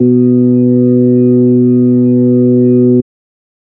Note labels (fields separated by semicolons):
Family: organ; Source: electronic; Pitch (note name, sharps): B2; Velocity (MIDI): 25; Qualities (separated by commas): dark